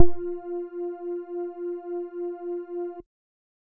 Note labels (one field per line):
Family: bass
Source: synthesizer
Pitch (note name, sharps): F4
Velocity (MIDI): 25